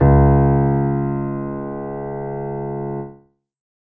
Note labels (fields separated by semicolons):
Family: keyboard; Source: acoustic; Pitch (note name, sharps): C#2; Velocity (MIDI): 50; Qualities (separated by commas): reverb